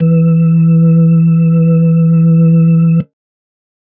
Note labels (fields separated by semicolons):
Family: organ; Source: electronic; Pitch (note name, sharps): E3; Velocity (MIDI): 127; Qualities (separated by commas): dark